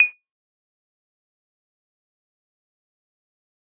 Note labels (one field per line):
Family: guitar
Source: synthesizer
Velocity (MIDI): 75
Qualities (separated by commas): bright, fast decay, percussive